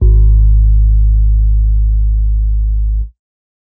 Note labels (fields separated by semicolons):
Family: keyboard; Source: electronic; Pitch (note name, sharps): G#1; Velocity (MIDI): 25; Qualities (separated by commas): dark